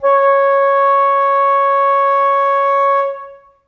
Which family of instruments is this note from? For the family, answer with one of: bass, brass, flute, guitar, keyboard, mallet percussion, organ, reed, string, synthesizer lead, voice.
flute